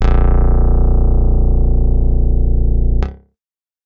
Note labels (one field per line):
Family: guitar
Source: acoustic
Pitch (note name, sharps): A#0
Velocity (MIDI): 50